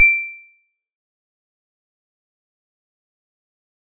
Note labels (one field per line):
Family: mallet percussion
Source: acoustic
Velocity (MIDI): 127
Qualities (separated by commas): fast decay, percussive